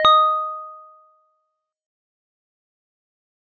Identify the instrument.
acoustic mallet percussion instrument